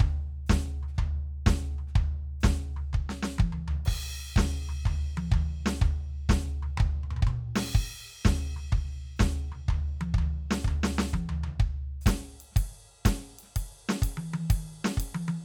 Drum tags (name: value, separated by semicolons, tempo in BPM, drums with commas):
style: swing; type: beat; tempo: 124 BPM; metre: 4/4; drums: crash, ride, hi-hat pedal, snare, high tom, mid tom, floor tom, kick